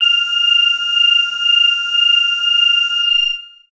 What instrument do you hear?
synthesizer bass